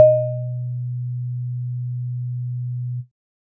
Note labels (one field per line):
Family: keyboard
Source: electronic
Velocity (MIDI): 127